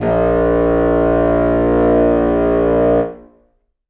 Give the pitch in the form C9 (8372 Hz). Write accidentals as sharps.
A#1 (58.27 Hz)